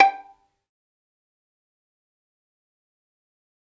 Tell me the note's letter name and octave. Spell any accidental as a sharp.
G5